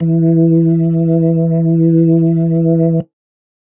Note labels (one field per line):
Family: organ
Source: electronic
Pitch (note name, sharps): E3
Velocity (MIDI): 75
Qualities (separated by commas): dark